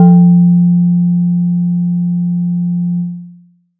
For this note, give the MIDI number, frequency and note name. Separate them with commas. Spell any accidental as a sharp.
53, 174.6 Hz, F3